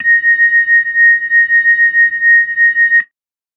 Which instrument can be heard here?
electronic keyboard